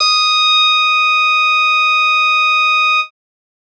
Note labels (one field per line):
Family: bass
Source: synthesizer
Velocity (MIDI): 75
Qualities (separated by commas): bright, distorted